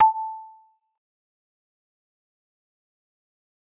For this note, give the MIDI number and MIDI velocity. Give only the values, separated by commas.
81, 75